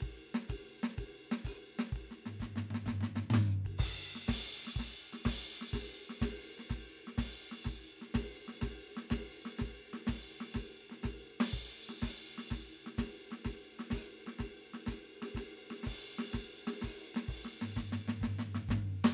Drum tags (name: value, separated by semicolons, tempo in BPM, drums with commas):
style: rock shuffle; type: beat; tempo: 125 BPM; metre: 4/4; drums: crash, ride, closed hi-hat, hi-hat pedal, snare, floor tom, kick